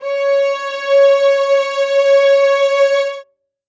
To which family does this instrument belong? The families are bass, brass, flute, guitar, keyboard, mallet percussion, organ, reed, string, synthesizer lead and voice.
string